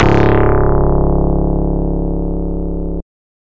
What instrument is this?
synthesizer bass